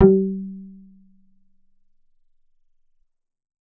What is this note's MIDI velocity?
100